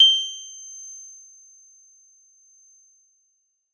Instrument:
acoustic mallet percussion instrument